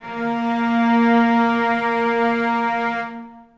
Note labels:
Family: string; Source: acoustic; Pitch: A#3; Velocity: 75; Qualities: reverb

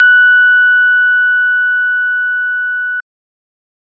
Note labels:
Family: organ; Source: electronic; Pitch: F#6; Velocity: 50

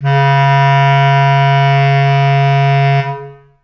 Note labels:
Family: reed; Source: acoustic; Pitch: C#3; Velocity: 100; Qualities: long release, reverb

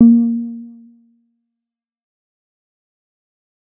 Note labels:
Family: bass; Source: synthesizer; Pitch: A#3; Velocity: 75; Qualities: dark, fast decay

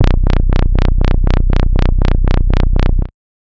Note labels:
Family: bass; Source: synthesizer; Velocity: 25; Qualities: bright, distorted, tempo-synced

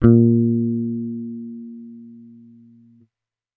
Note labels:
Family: bass; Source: electronic; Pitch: A#2; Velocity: 25

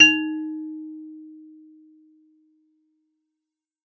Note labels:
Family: mallet percussion; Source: acoustic; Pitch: D#4; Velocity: 75

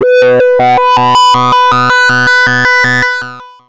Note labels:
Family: bass; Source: synthesizer; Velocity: 75; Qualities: distorted, long release, multiphonic, tempo-synced

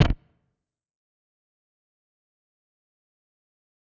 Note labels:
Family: guitar; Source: electronic; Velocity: 50; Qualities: bright, distorted, fast decay, percussive

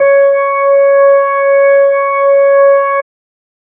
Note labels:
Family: organ; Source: electronic; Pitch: C#5; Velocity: 100

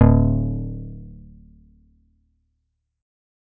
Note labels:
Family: bass; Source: synthesizer; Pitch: D1; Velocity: 100

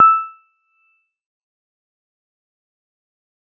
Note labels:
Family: mallet percussion; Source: electronic; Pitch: E6; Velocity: 50; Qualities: fast decay, percussive

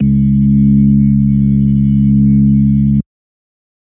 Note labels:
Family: organ; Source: electronic; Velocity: 127

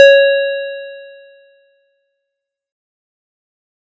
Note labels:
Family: keyboard; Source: electronic; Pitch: C#5; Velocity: 75; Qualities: distorted, fast decay

